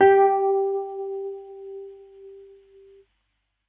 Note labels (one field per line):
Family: keyboard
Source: electronic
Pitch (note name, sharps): G4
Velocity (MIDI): 75